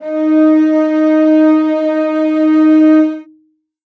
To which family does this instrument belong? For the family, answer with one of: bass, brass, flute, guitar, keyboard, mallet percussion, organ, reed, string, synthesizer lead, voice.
string